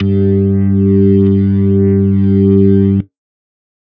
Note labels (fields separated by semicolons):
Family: organ; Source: electronic; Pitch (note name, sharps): G2; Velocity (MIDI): 25